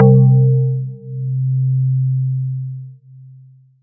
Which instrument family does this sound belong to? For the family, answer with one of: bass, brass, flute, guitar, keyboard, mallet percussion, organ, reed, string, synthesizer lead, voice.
guitar